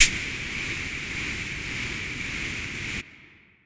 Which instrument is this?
acoustic flute